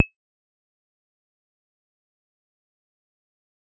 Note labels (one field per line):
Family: bass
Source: synthesizer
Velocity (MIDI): 127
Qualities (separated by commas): fast decay, percussive